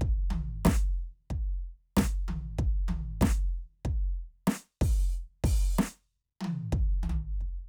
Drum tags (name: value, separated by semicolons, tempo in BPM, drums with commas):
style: rock; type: beat; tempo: 94 BPM; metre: 4/4; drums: open hi-hat, hi-hat pedal, snare, high tom, floor tom, kick